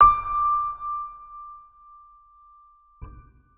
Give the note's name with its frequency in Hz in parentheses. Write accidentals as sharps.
D6 (1175 Hz)